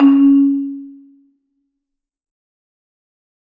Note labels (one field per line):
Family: mallet percussion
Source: acoustic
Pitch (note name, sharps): C#4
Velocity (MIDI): 75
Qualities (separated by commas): fast decay, reverb